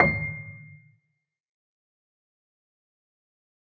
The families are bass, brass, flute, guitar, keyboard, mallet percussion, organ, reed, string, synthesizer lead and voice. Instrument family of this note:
keyboard